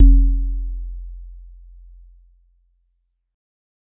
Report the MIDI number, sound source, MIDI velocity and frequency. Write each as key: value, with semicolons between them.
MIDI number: 29; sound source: acoustic; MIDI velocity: 100; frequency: 43.65 Hz